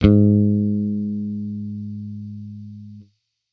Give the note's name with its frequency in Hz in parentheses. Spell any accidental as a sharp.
G#2 (103.8 Hz)